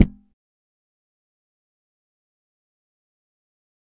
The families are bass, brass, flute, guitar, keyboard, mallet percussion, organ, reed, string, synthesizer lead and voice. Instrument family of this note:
bass